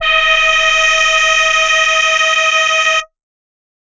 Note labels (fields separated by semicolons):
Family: voice; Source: synthesizer; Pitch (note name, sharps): D#5; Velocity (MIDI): 100; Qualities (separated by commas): bright, multiphonic